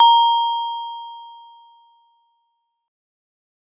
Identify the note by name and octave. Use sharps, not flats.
A#5